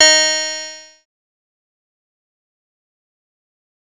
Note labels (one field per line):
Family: bass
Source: synthesizer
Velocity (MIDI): 127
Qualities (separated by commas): bright, distorted, fast decay